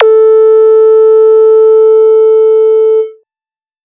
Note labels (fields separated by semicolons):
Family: bass; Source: synthesizer; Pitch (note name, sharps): A4; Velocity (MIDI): 127; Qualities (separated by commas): distorted